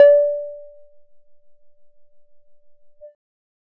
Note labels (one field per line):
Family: bass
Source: synthesizer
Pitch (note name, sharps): D5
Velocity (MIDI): 50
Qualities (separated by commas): percussive